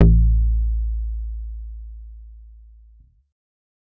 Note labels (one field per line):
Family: bass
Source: synthesizer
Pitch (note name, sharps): A1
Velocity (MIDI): 100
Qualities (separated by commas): dark